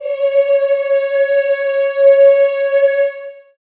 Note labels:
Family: voice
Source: acoustic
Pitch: C#5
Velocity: 75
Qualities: reverb

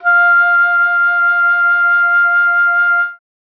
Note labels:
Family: reed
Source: acoustic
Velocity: 50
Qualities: bright

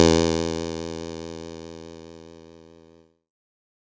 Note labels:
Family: keyboard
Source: electronic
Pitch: E2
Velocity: 100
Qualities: bright

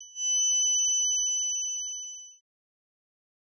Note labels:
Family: bass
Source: synthesizer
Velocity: 25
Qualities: bright, distorted, fast decay

